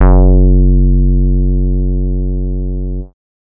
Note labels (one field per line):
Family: bass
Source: synthesizer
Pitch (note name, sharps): F#1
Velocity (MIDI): 50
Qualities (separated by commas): dark